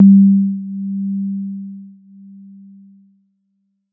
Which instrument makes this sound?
electronic keyboard